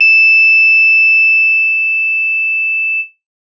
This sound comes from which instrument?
electronic guitar